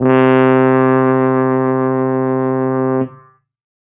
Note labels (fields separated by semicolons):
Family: brass; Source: acoustic; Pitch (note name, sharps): C3; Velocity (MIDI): 127